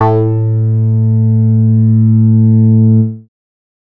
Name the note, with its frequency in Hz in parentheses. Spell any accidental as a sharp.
A2 (110 Hz)